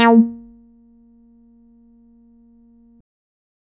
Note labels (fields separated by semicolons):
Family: bass; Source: synthesizer; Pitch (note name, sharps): A#3; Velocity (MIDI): 50; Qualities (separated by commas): distorted, percussive